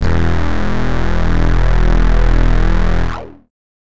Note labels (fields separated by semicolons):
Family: bass; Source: synthesizer; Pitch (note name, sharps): E1; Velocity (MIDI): 100; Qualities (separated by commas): bright, distorted